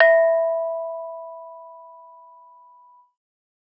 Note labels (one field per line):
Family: mallet percussion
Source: acoustic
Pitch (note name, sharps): E5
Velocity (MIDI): 75